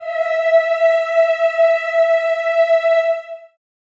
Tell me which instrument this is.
acoustic voice